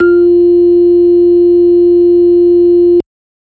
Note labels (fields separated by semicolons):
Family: organ; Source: electronic; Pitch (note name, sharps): F4; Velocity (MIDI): 50